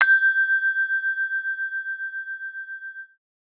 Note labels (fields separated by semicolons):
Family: mallet percussion; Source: acoustic; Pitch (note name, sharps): G6; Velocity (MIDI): 100